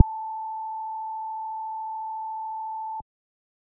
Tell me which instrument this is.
synthesizer bass